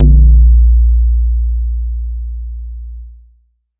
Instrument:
synthesizer bass